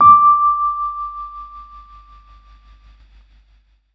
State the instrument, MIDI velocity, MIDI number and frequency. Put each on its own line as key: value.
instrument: electronic keyboard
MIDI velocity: 50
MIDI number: 86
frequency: 1175 Hz